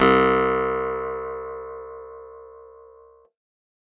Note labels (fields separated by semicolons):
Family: guitar; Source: acoustic; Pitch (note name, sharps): C2; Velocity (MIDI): 25